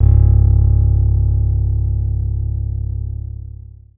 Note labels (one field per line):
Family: guitar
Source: acoustic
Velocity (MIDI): 50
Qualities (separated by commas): dark, long release